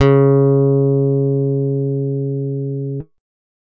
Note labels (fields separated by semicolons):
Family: guitar; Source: acoustic; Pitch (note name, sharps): C#3; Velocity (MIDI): 25